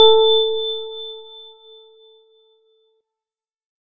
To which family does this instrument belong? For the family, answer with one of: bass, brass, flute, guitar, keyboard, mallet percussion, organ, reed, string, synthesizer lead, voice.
organ